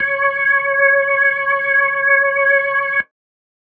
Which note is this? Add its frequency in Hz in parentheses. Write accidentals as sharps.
C#5 (554.4 Hz)